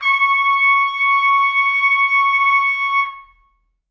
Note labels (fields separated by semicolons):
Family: brass; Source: acoustic; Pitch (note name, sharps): C#6; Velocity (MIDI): 50; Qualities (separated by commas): reverb